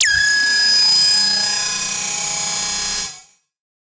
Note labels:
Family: synthesizer lead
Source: synthesizer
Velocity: 50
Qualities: bright, distorted, multiphonic, non-linear envelope

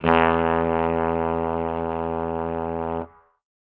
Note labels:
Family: brass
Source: acoustic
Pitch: E2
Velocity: 50

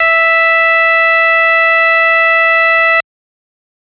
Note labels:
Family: organ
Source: electronic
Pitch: E5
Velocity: 75

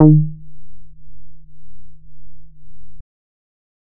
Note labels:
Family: bass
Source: synthesizer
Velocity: 75

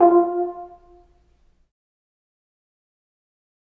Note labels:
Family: brass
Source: acoustic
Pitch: F4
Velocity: 50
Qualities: fast decay, reverb

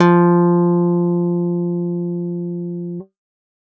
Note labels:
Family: guitar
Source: electronic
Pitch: F3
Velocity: 100

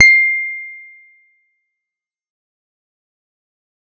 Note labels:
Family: guitar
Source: electronic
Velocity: 127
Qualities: fast decay

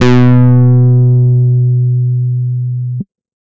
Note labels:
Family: guitar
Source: electronic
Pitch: B2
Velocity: 50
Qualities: bright, distorted

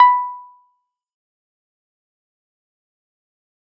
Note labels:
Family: keyboard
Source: electronic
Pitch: B5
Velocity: 50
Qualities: fast decay, percussive

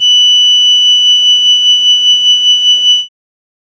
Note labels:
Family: keyboard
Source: synthesizer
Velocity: 127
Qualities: bright

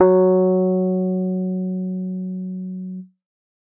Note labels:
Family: keyboard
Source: electronic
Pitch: F#3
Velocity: 100

